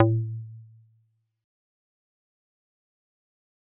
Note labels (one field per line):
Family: mallet percussion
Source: acoustic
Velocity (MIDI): 75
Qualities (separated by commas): fast decay, percussive